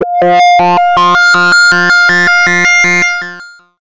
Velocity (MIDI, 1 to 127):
100